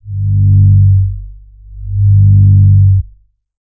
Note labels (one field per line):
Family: bass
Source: synthesizer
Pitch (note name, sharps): G1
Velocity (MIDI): 25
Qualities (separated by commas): distorted, tempo-synced